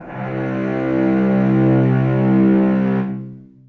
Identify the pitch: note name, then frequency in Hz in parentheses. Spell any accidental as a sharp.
C2 (65.41 Hz)